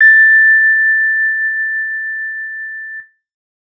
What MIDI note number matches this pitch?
93